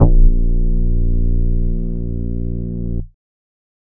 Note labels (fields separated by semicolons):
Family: flute; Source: synthesizer; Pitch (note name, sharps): A#0; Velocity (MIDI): 127